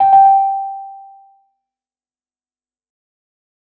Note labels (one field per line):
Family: keyboard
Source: electronic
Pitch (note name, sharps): G5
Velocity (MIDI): 127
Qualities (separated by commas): fast decay, tempo-synced